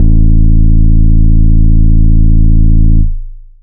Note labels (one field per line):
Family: bass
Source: synthesizer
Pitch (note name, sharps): A0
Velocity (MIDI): 25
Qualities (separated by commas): long release